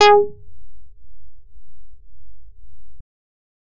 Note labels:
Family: bass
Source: synthesizer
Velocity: 127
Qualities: distorted

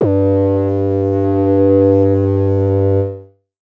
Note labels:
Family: synthesizer lead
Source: synthesizer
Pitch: G2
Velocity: 50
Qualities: distorted, multiphonic, non-linear envelope

